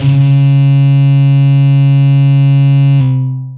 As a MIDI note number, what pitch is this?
49